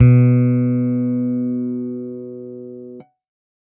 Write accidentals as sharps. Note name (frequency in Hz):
B2 (123.5 Hz)